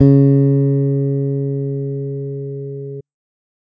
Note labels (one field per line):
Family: bass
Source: electronic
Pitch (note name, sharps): C#3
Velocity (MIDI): 50